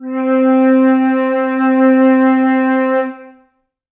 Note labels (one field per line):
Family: flute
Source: acoustic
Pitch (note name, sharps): C4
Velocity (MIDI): 100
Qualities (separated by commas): dark, reverb